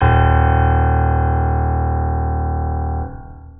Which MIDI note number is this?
27